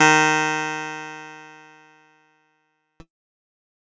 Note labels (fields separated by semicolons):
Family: keyboard; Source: electronic; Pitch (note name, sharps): D#3; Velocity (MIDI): 127; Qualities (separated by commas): bright